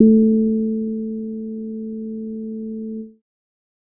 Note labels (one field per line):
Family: bass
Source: synthesizer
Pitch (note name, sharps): A3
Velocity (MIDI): 127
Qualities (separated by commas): dark